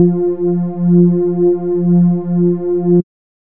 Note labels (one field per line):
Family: bass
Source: synthesizer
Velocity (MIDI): 50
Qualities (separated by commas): dark